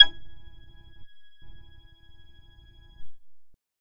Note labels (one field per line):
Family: bass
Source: synthesizer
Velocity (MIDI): 50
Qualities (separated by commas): long release